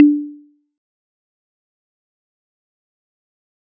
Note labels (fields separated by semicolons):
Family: mallet percussion; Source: acoustic; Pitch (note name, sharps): D4; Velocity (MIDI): 50; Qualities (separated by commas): fast decay, percussive